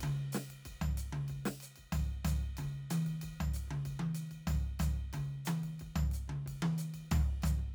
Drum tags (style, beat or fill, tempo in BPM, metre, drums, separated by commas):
samba, beat, 93 BPM, 4/4, ride, ride bell, hi-hat pedal, snare, high tom, mid tom, floor tom, kick